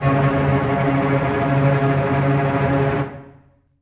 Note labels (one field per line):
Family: string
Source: acoustic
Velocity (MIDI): 127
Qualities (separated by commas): non-linear envelope, reverb